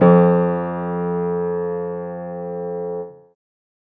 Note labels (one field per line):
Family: keyboard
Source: acoustic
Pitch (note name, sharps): F2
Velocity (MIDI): 127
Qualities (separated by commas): reverb